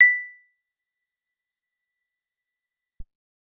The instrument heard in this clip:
acoustic guitar